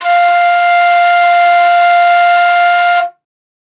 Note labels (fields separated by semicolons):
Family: flute; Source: acoustic; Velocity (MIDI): 75